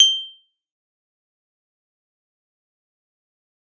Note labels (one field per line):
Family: keyboard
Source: electronic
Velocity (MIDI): 100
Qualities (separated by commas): bright, fast decay, percussive